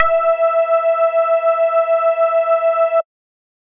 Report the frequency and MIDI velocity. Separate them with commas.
659.3 Hz, 100